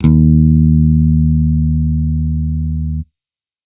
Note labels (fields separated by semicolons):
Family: bass; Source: electronic; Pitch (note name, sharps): D#2; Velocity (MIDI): 100